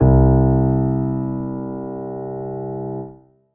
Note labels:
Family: keyboard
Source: acoustic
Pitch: C2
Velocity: 25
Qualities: reverb

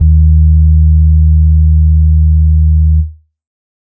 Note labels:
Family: organ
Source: electronic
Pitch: D#2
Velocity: 127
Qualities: dark

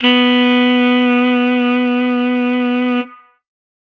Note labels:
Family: reed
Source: acoustic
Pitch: B3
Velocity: 50

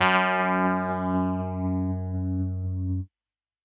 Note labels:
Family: keyboard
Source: electronic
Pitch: F#2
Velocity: 127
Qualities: distorted

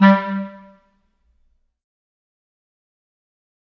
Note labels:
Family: reed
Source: acoustic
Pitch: G3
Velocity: 100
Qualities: fast decay, percussive, reverb

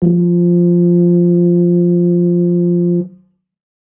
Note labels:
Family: brass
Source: acoustic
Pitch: F3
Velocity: 25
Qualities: dark

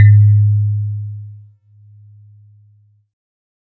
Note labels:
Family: keyboard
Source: synthesizer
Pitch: G#2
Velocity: 100

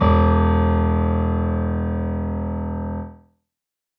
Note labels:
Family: keyboard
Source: acoustic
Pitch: E1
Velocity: 100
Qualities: reverb

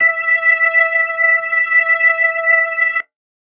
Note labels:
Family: organ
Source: electronic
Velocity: 75

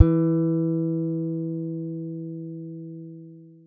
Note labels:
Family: guitar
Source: acoustic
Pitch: E3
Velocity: 75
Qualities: dark, long release

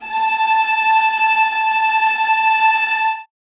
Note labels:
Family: string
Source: acoustic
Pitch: A5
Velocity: 75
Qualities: bright, non-linear envelope, reverb

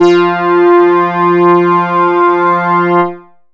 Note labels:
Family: bass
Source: synthesizer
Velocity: 100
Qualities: bright, distorted

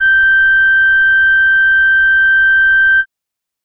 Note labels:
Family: reed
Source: acoustic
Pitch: G6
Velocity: 75

